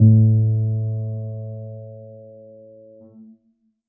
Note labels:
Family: keyboard; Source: acoustic; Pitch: A2; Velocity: 25; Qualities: dark

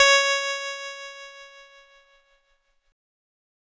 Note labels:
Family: keyboard; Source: electronic; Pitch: C#5; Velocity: 50; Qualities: bright, distorted

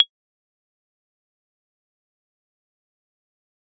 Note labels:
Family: mallet percussion; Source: acoustic; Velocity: 25; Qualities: dark, fast decay, percussive, reverb

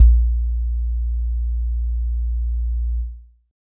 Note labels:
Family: keyboard; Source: electronic; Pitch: A#1; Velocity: 25; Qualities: dark

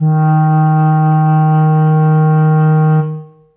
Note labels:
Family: reed; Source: acoustic; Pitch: D#3; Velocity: 75; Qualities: dark, reverb

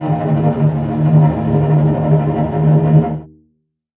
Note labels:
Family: string; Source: acoustic; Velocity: 25; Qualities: non-linear envelope, reverb

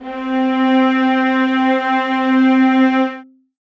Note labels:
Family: string; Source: acoustic; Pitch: C4; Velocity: 50; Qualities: reverb

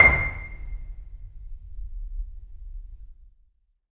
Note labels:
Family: mallet percussion; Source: acoustic; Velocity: 50; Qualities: reverb

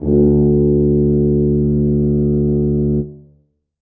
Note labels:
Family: brass; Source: acoustic; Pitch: D2; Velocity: 100; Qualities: dark, reverb

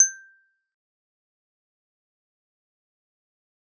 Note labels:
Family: mallet percussion; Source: acoustic; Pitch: G6; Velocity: 25; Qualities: fast decay, percussive

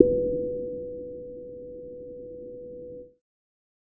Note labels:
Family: bass; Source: synthesizer; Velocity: 50; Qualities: dark

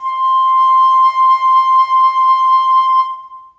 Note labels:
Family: flute; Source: acoustic; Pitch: C6; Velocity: 50; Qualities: long release, reverb

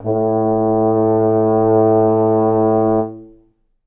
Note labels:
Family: brass; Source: acoustic; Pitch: A2; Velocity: 50; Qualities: dark, reverb

